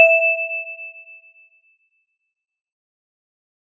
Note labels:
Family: mallet percussion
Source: acoustic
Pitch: E5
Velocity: 50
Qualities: fast decay

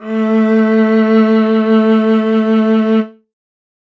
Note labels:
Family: string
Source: acoustic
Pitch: A3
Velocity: 25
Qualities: reverb

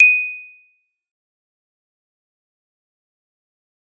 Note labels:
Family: mallet percussion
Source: acoustic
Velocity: 50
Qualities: bright, fast decay, percussive

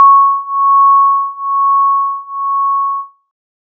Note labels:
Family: synthesizer lead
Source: synthesizer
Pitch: C#6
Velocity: 100

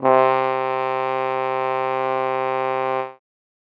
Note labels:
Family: brass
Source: acoustic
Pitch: C3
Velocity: 100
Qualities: bright

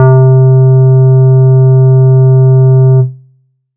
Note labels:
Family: bass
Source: synthesizer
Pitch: C3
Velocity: 100

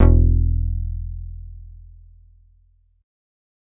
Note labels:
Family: bass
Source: synthesizer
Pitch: E1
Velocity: 127

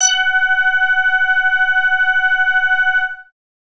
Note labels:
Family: bass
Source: synthesizer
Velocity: 25

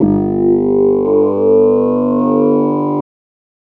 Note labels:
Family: voice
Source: synthesizer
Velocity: 100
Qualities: distorted

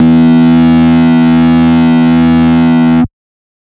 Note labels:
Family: bass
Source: synthesizer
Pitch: E2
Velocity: 127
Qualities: bright, distorted, multiphonic

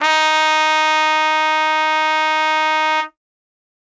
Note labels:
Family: brass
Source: acoustic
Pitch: D#4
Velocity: 100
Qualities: bright

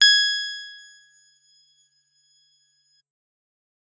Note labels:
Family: guitar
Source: electronic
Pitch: G#6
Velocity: 100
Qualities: bright

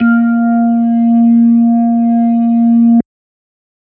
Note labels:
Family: organ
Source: electronic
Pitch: A#3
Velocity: 75

